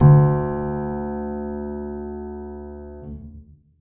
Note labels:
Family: keyboard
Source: acoustic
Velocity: 75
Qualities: reverb

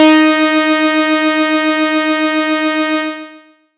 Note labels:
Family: bass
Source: synthesizer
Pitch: D#4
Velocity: 25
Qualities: bright, distorted, long release

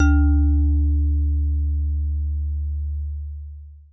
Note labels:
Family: mallet percussion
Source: acoustic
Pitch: D2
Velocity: 127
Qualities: long release

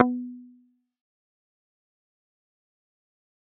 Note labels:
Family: bass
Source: synthesizer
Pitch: B3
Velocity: 127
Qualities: fast decay, percussive

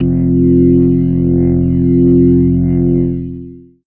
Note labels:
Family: organ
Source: electronic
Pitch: F1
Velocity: 100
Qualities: distorted, long release

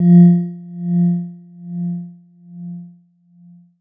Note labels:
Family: mallet percussion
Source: electronic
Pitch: F3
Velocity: 75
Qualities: long release

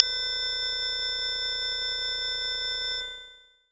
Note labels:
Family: bass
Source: synthesizer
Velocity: 127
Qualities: multiphonic

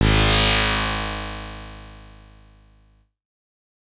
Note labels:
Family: bass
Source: synthesizer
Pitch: G#1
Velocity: 25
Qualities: bright, distorted

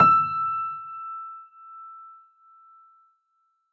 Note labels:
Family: keyboard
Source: acoustic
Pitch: E6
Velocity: 100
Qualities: reverb

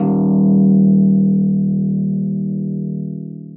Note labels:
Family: string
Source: acoustic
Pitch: D#1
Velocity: 25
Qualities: long release, reverb

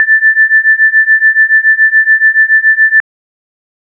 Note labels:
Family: organ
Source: electronic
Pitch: A6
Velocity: 100

